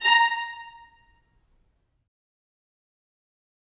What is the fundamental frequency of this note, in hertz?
932.3 Hz